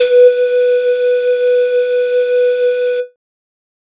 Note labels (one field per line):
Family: flute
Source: synthesizer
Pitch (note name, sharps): B4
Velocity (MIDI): 127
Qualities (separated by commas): distorted